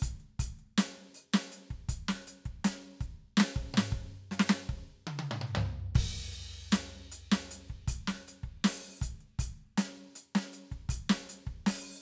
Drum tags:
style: funk; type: beat; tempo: 80 BPM; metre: 4/4; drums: ride, closed hi-hat, open hi-hat, hi-hat pedal, snare, high tom, mid tom, floor tom, kick

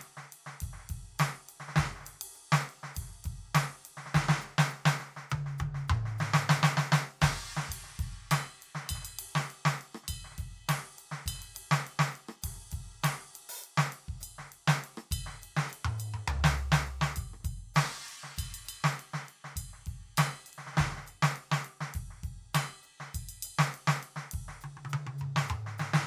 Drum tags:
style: Brazilian; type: beat; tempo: 101 BPM; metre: 4/4; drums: crash, ride, ride bell, open hi-hat, hi-hat pedal, snare, cross-stick, high tom, mid tom, floor tom, kick

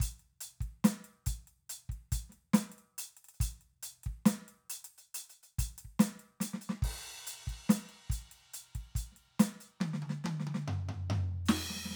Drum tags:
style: hip-hop; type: beat; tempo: 140 BPM; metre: 4/4; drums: crash, closed hi-hat, hi-hat pedal, snare, high tom, floor tom, kick

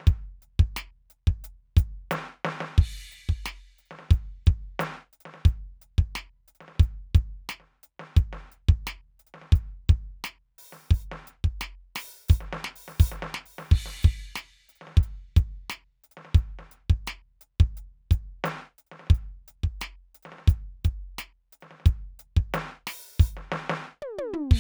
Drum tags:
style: rock; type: beat; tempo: 88 BPM; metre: 4/4; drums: crash, closed hi-hat, open hi-hat, hi-hat pedal, snare, high tom, floor tom, kick

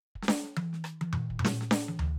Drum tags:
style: soul; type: fill; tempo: 105 BPM; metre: 4/4; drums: snare, cross-stick, high tom, mid tom, floor tom, kick

